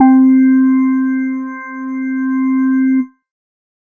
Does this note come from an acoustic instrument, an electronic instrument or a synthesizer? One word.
electronic